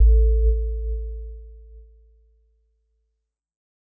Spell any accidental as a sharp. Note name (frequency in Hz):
A1 (55 Hz)